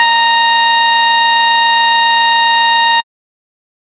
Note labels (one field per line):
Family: bass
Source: synthesizer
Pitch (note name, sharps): A#5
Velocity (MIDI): 25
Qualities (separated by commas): bright, distorted